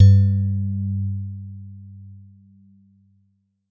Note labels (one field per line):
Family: mallet percussion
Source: acoustic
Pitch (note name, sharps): G2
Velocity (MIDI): 75